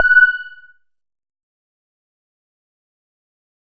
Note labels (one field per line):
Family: bass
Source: synthesizer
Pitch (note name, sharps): F#6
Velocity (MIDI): 127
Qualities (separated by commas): fast decay, percussive